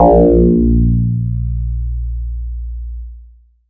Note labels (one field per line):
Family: bass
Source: synthesizer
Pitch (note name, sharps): A#1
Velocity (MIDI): 100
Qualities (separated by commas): distorted